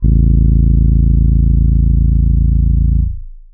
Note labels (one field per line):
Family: keyboard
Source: electronic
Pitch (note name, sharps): A0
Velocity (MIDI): 75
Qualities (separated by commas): dark, long release